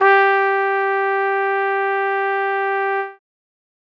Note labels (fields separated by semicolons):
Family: brass; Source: acoustic; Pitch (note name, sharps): G4; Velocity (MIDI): 75